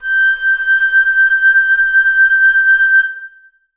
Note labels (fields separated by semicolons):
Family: flute; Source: acoustic; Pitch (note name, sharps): G6; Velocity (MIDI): 127; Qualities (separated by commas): long release, reverb